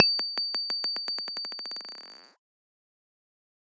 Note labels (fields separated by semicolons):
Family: guitar; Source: electronic; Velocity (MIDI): 100; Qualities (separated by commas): fast decay